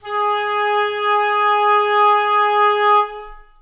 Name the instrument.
acoustic reed instrument